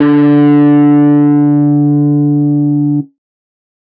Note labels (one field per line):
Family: guitar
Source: electronic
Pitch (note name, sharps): D3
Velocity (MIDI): 75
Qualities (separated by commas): distorted